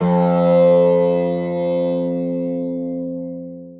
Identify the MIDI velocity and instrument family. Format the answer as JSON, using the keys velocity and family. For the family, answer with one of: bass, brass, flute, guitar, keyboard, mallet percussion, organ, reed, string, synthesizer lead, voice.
{"velocity": 25, "family": "guitar"}